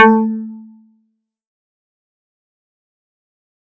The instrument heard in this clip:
synthesizer guitar